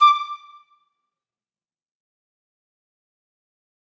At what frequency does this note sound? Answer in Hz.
1175 Hz